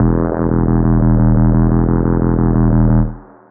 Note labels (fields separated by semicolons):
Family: bass; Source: synthesizer; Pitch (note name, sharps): E1; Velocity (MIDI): 25; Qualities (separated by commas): long release, reverb